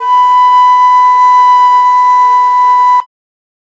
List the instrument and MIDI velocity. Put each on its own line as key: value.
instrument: acoustic flute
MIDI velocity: 25